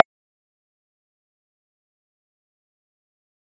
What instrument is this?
electronic mallet percussion instrument